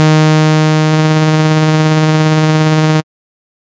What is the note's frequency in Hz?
155.6 Hz